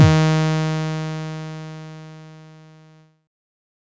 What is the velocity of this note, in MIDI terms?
50